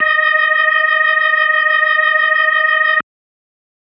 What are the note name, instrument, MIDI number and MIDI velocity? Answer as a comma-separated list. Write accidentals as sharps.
D#5, electronic organ, 75, 127